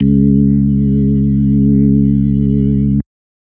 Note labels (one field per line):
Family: organ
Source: electronic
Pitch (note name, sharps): C#2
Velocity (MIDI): 75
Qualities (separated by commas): dark